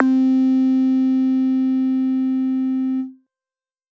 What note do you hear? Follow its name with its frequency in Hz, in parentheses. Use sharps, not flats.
C4 (261.6 Hz)